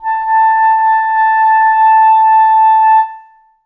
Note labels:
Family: reed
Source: acoustic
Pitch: A5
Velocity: 75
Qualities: reverb

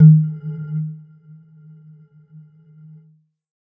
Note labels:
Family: mallet percussion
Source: electronic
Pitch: D#3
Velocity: 75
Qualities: dark, non-linear envelope

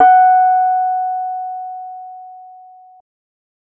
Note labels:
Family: keyboard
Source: electronic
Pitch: F#5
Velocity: 100

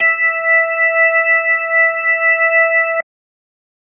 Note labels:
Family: organ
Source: electronic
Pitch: E5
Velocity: 25

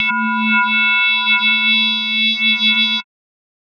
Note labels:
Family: mallet percussion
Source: synthesizer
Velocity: 100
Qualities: multiphonic, non-linear envelope

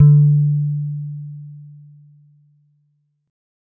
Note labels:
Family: guitar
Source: synthesizer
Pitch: D3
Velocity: 25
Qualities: dark

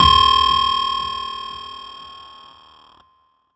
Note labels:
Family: keyboard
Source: electronic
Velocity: 50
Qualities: bright, distorted

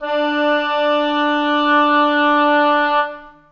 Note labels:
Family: reed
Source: acoustic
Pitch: D4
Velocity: 75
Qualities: reverb

